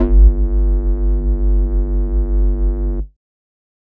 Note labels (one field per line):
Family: flute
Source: synthesizer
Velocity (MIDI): 100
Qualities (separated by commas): distorted